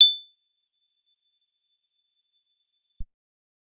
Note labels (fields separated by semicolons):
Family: guitar; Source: acoustic; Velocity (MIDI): 100; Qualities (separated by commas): bright, percussive